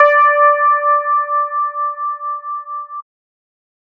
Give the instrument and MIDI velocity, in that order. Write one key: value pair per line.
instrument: synthesizer bass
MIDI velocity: 100